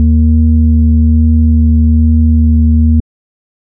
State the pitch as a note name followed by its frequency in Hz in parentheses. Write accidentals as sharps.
D#2 (77.78 Hz)